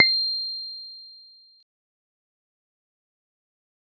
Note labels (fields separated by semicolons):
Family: guitar; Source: synthesizer; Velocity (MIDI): 25; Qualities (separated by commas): fast decay